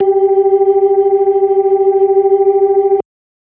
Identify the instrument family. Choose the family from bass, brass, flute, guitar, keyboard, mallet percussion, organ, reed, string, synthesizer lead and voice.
organ